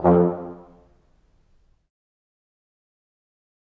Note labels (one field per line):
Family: brass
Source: acoustic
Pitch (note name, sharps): F2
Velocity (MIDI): 25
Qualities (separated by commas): fast decay, percussive, reverb